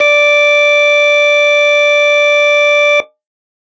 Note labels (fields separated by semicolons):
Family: organ; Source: electronic; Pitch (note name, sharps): D5; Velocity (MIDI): 127